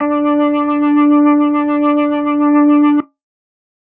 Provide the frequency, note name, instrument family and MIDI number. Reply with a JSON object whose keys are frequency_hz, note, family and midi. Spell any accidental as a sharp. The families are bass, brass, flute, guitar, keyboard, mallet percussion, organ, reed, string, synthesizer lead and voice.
{"frequency_hz": 293.7, "note": "D4", "family": "organ", "midi": 62}